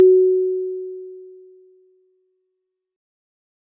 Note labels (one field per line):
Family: mallet percussion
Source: acoustic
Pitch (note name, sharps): F#4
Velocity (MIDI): 75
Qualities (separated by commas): bright